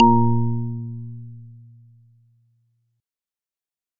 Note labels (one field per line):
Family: organ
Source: electronic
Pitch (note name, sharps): A#2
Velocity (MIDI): 127